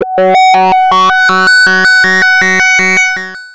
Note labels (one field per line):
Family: bass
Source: synthesizer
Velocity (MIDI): 25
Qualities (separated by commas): bright, distorted, long release, multiphonic, tempo-synced